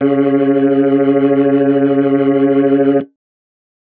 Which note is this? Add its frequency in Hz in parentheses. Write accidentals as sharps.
C#3 (138.6 Hz)